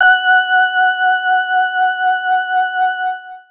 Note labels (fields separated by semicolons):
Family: organ; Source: electronic; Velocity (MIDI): 50; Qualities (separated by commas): distorted